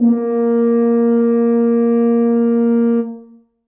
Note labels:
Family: brass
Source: acoustic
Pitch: A#3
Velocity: 127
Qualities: dark, reverb

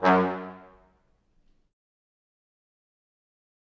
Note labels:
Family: brass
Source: acoustic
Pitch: F#2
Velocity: 75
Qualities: fast decay, percussive, reverb

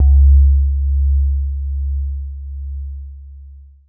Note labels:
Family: keyboard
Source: electronic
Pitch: C#2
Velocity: 127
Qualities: dark, long release

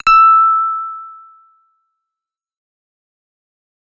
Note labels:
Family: bass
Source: synthesizer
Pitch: E6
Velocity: 25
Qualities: distorted, fast decay

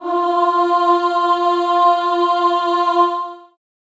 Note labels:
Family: voice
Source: acoustic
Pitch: F4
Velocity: 100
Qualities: long release, reverb

